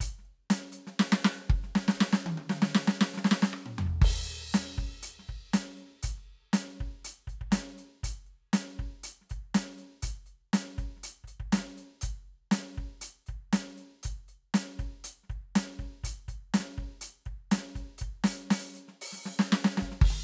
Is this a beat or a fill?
beat